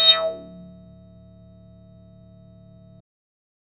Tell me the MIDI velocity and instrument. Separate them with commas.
100, synthesizer bass